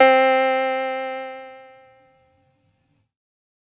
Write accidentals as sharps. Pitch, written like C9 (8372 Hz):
C4 (261.6 Hz)